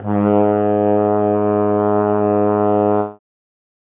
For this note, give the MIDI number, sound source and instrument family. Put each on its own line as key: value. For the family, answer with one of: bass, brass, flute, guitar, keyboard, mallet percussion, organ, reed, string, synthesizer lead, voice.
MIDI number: 44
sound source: acoustic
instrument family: brass